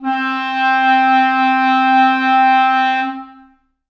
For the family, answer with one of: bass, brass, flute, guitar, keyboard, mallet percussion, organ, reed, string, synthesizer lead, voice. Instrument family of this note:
reed